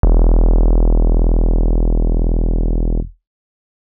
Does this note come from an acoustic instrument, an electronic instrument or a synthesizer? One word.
electronic